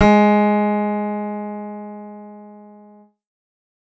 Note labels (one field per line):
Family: keyboard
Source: synthesizer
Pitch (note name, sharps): G#3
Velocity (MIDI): 127